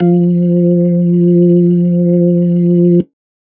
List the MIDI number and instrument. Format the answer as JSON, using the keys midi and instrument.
{"midi": 53, "instrument": "electronic organ"}